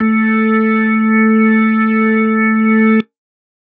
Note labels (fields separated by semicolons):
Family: organ; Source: electronic; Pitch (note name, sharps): A3; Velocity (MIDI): 25